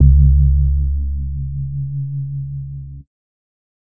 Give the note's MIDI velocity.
25